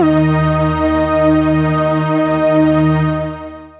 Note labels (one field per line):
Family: synthesizer lead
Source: synthesizer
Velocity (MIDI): 75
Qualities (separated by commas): long release